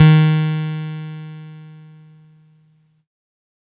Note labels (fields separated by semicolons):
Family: keyboard; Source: electronic; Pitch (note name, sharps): D#3; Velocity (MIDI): 127; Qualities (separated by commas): bright, distorted